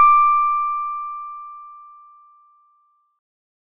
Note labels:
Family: organ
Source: electronic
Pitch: D6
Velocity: 25

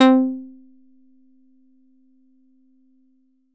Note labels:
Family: guitar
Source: synthesizer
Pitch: C4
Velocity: 75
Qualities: percussive

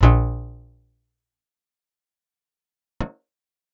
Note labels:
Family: guitar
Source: acoustic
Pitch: A#1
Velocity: 25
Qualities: fast decay, percussive, reverb

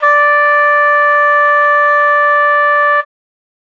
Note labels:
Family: reed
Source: acoustic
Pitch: D5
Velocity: 25

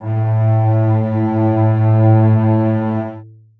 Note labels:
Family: string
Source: acoustic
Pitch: A2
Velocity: 75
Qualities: reverb

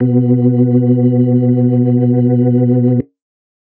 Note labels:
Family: organ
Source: electronic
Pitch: B2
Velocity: 75

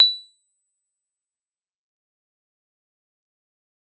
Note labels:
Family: guitar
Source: synthesizer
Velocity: 75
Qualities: bright

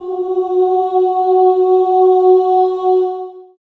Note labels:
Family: voice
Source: acoustic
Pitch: F#4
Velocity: 25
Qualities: long release, reverb

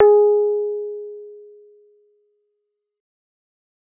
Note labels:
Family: keyboard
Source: electronic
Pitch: G#4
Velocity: 75

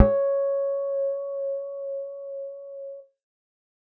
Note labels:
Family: bass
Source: synthesizer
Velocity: 50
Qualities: dark, reverb

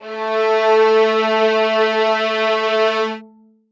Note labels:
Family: string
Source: acoustic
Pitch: A3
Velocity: 100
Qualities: reverb

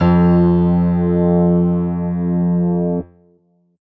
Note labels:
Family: keyboard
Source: electronic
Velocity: 100

